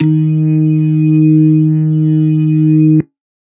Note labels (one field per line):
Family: organ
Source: electronic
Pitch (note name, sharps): D#3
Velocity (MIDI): 75